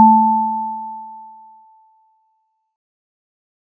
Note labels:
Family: mallet percussion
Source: acoustic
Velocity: 25

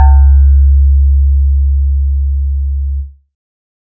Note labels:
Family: synthesizer lead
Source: synthesizer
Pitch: C#2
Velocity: 50

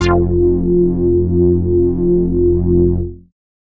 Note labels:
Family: bass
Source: synthesizer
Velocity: 75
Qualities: distorted

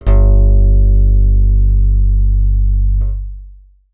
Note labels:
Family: bass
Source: synthesizer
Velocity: 50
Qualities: dark, long release

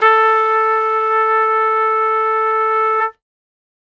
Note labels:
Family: brass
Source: acoustic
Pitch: A4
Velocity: 25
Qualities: bright

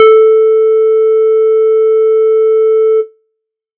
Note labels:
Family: bass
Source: synthesizer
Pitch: A4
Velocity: 25

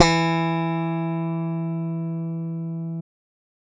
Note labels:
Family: bass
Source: electronic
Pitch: E3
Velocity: 100

